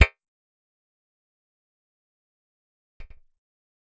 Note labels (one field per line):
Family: bass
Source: synthesizer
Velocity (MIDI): 75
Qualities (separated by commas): fast decay, percussive